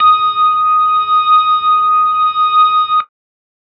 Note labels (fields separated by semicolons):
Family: keyboard; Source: electronic; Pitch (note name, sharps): D#6; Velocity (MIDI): 50